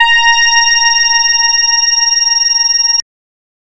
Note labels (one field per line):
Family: bass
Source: synthesizer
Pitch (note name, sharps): A#5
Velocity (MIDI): 100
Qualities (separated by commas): bright, distorted, multiphonic